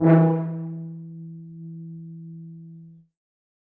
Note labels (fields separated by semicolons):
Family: brass; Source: acoustic; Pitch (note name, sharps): E3; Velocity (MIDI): 50; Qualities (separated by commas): reverb